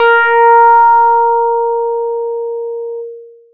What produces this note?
synthesizer bass